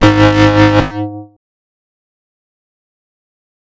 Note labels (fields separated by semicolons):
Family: bass; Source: synthesizer; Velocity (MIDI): 100; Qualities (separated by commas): distorted, fast decay, multiphonic